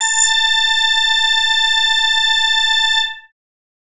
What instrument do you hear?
synthesizer bass